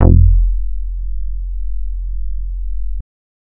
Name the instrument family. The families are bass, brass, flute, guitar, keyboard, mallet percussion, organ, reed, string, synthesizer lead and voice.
bass